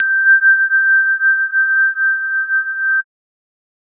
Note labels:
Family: mallet percussion; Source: synthesizer; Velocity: 100; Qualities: bright, multiphonic, non-linear envelope

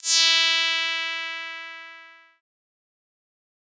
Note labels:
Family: bass; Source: synthesizer; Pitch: E4; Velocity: 100; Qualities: bright, distorted, fast decay

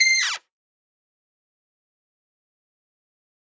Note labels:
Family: brass; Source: acoustic; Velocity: 127; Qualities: fast decay, percussive, reverb

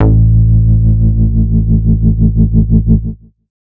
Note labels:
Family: bass; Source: synthesizer; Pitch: A1; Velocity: 75; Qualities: distorted

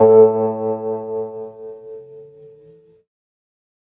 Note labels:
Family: organ; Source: electronic; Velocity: 127

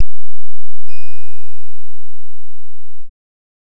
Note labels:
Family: bass; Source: synthesizer; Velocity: 127

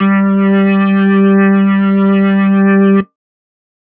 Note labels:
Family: organ; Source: electronic; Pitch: G3; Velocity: 75

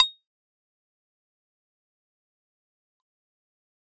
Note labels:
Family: keyboard; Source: electronic; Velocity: 100; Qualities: fast decay, percussive

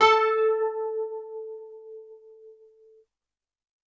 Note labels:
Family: keyboard; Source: electronic; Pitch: A4; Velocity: 127

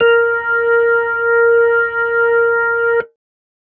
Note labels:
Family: organ; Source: electronic; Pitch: A#4; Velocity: 50

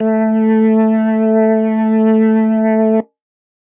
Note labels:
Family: organ; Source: electronic; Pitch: A3; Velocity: 127; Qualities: distorted

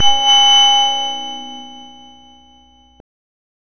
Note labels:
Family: bass; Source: synthesizer; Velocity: 127; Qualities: bright, distorted, non-linear envelope

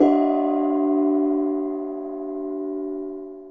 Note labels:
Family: mallet percussion; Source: acoustic; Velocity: 50; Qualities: long release

